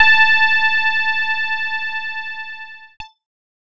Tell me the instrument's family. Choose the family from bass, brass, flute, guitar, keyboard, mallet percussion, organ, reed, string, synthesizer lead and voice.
keyboard